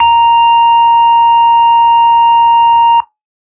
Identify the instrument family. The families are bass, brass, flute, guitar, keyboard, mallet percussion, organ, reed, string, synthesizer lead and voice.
organ